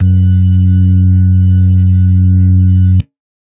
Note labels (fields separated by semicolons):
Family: organ; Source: electronic; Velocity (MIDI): 75; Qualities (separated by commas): dark